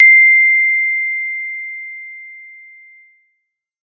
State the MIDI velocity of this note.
127